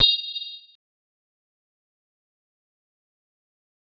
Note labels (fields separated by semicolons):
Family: mallet percussion; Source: synthesizer; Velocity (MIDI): 75; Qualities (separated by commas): fast decay, multiphonic